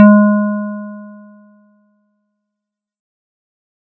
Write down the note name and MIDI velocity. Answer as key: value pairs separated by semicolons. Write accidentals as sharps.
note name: G#3; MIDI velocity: 100